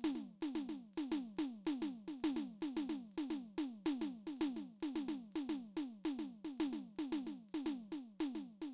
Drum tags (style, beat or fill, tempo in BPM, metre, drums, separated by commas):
Afro-Cuban rumba, beat, 110 BPM, 4/4, hi-hat pedal, snare